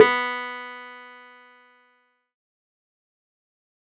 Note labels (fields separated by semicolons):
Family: keyboard; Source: electronic; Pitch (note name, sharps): B3; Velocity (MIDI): 50; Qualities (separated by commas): distorted, fast decay